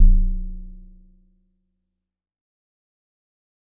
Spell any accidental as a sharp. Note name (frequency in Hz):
B0 (30.87 Hz)